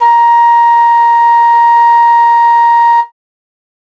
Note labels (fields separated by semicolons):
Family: flute; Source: acoustic; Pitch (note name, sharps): A#5; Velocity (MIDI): 127